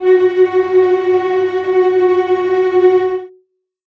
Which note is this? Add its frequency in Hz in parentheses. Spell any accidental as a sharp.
F#4 (370 Hz)